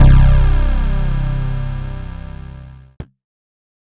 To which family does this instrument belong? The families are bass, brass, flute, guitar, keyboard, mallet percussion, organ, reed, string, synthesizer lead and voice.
keyboard